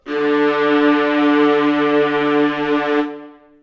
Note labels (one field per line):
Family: string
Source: acoustic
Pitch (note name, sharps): D3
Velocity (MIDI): 100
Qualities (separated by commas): reverb